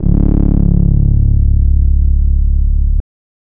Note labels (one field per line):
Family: bass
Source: synthesizer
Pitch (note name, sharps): C#1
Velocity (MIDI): 75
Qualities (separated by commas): distorted, non-linear envelope